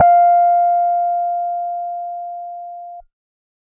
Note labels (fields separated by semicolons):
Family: keyboard; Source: electronic; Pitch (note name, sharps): F5; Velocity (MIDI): 100